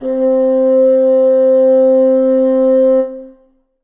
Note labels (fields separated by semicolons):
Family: reed; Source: acoustic; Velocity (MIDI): 25; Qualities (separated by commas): reverb